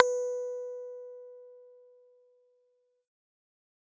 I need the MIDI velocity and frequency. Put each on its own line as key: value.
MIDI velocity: 25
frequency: 493.9 Hz